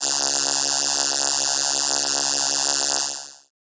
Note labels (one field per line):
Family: keyboard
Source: synthesizer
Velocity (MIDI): 75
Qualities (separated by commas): bright